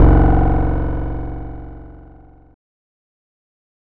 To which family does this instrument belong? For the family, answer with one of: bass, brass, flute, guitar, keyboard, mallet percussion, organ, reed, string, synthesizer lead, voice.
guitar